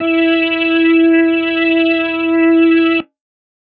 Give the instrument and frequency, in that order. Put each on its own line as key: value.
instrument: electronic organ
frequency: 329.6 Hz